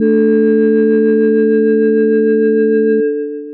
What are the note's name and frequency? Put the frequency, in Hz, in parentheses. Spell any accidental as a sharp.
D2 (73.42 Hz)